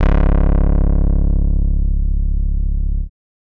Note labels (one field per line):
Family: bass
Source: synthesizer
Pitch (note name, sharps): C#1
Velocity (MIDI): 100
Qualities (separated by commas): distorted